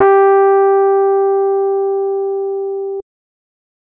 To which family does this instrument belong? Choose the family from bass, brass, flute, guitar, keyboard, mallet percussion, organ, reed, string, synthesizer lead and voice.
keyboard